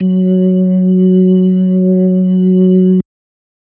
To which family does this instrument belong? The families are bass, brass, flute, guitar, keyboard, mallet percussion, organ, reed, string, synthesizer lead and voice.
organ